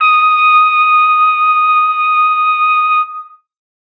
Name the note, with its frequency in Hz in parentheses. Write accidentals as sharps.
D#6 (1245 Hz)